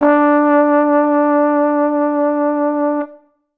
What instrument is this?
acoustic brass instrument